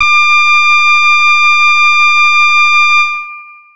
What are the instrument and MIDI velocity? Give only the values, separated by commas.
electronic keyboard, 25